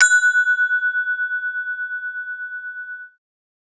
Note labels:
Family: mallet percussion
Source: acoustic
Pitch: F#6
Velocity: 127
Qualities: bright

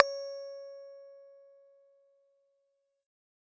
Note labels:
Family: bass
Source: synthesizer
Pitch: C#5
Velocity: 100

